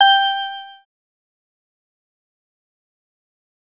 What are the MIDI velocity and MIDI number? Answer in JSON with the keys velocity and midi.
{"velocity": 75, "midi": 79}